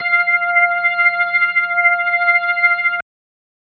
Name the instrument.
electronic organ